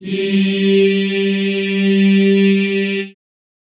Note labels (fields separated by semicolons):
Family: voice; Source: acoustic; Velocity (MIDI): 75; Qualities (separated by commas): reverb